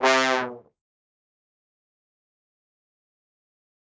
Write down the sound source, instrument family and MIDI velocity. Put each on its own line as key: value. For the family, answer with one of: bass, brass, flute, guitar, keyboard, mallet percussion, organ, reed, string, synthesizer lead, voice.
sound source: acoustic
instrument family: brass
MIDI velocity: 25